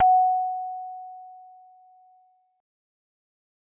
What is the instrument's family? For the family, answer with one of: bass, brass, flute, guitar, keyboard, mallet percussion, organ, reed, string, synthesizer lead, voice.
mallet percussion